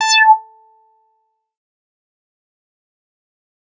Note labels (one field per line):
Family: bass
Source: synthesizer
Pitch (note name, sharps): A5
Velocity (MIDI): 100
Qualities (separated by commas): bright, distorted, fast decay, percussive